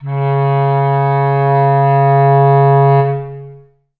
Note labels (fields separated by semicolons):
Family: reed; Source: acoustic; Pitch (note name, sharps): C#3; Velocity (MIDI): 100; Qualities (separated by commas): long release, reverb